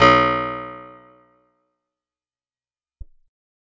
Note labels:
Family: guitar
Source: acoustic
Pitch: B1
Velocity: 75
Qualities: fast decay

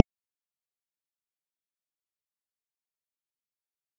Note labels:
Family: mallet percussion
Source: electronic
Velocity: 25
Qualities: fast decay, percussive

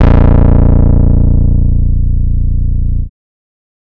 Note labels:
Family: bass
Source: synthesizer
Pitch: A#0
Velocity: 100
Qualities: distorted

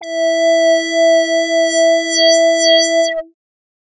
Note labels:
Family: bass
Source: synthesizer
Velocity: 127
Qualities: bright, distorted, non-linear envelope

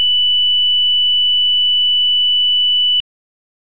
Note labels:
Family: organ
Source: electronic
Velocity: 75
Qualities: bright

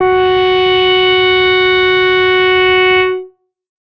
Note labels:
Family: bass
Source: synthesizer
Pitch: F#4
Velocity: 25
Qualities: distorted

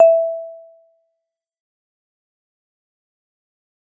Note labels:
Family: mallet percussion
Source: acoustic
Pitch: E5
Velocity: 100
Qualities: fast decay, percussive

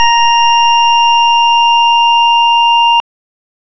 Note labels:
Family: organ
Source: electronic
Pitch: A#5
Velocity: 75

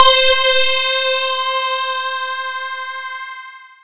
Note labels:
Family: mallet percussion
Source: electronic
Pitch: C5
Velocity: 100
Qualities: bright, distorted, long release, non-linear envelope

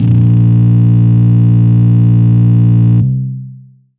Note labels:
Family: guitar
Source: electronic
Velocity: 100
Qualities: bright, distorted, long release

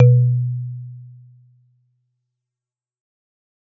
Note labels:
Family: mallet percussion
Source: acoustic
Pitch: B2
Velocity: 50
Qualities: dark, fast decay

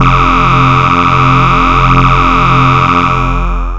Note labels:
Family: bass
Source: synthesizer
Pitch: F1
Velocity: 100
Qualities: bright, distorted, long release

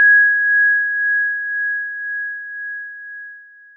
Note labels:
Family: mallet percussion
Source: acoustic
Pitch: G#6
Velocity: 25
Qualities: bright, long release

